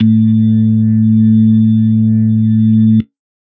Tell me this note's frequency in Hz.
110 Hz